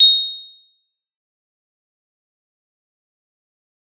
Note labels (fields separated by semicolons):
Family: mallet percussion; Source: acoustic; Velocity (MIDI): 100; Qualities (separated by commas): bright, fast decay, percussive